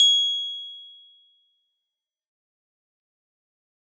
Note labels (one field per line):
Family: keyboard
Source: acoustic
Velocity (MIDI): 127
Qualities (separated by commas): bright, fast decay